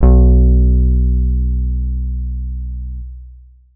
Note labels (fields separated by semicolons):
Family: guitar; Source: electronic; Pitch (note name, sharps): B1; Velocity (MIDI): 25; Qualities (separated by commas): long release